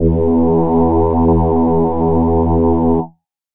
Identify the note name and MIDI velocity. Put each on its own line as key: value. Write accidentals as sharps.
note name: E2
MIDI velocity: 50